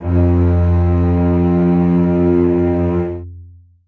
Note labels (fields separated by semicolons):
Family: string; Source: acoustic; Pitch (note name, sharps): F2; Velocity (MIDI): 25; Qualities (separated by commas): long release, reverb